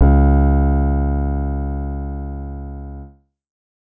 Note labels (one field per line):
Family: keyboard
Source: synthesizer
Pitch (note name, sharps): C#2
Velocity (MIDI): 50